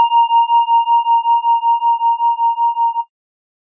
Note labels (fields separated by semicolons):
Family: organ; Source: electronic; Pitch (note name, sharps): A#5; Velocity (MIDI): 50